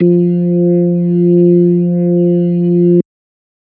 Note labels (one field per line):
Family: organ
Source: electronic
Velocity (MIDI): 127